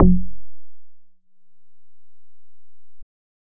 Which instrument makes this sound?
synthesizer bass